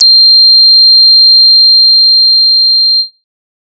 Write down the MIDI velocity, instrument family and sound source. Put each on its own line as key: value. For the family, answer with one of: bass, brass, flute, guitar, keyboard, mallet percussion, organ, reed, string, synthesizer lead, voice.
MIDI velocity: 100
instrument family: bass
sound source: synthesizer